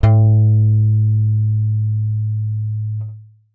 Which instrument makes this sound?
synthesizer bass